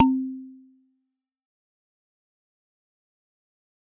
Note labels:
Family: mallet percussion; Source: acoustic; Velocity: 127; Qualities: fast decay, percussive

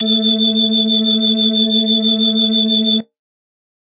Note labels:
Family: organ; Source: electronic; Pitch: A3; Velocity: 50

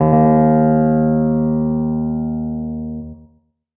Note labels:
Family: keyboard; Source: electronic; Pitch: D#2; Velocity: 100; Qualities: distorted, tempo-synced

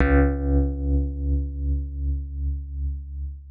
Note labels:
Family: guitar; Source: electronic; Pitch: C#2; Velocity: 127; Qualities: long release, reverb

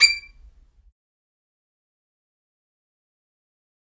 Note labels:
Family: string; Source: acoustic; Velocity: 25; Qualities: fast decay, percussive, reverb

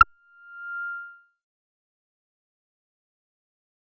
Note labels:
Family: bass; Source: synthesizer; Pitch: F6; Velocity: 75; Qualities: fast decay

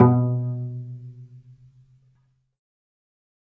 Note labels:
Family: string; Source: acoustic; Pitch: B2; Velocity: 25; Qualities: dark, fast decay, reverb

